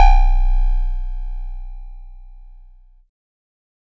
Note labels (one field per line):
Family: keyboard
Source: electronic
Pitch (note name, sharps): B0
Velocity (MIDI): 127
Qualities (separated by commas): bright, distorted